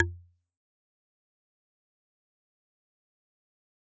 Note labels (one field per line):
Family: mallet percussion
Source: acoustic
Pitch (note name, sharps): F2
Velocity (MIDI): 127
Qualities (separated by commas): fast decay, percussive